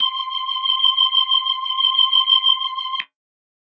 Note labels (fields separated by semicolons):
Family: organ; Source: electronic; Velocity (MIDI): 25